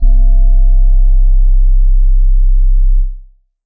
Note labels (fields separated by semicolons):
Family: keyboard; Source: electronic; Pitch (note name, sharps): C1; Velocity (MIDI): 25; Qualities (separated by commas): dark